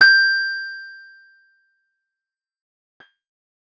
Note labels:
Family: guitar; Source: acoustic; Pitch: G6; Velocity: 50; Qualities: bright, distorted, fast decay

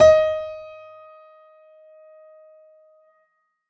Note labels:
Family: keyboard; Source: acoustic; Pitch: D#5; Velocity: 127; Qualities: bright, percussive

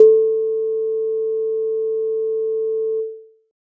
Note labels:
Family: keyboard; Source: electronic; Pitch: A4; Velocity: 25; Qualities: dark

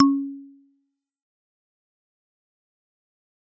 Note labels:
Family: mallet percussion; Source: acoustic; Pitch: C#4; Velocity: 127; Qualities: dark, fast decay, percussive

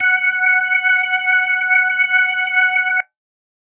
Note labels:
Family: organ; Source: electronic; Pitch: F#5; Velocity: 127

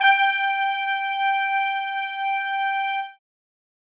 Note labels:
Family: brass; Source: acoustic; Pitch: G5; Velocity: 127; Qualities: bright, reverb

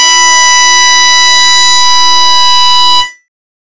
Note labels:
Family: bass; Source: synthesizer; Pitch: B5; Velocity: 75; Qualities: bright, distorted

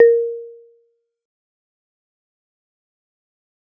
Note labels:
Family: mallet percussion; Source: acoustic; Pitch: A#4; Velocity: 75; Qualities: dark, fast decay, percussive, reverb

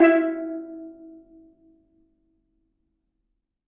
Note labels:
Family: mallet percussion; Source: acoustic; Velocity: 100; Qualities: reverb

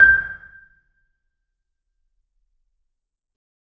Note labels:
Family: mallet percussion; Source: acoustic; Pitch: G6; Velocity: 100; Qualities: percussive, reverb

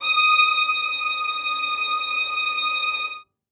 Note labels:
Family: string; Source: acoustic; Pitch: D#6; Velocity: 127; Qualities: reverb

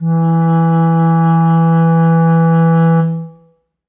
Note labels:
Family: reed; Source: acoustic; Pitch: E3; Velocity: 75; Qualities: dark, reverb

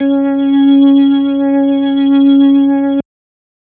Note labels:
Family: organ; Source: electronic; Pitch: C#4; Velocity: 25; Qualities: distorted

